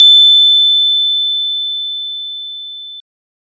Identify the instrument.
electronic organ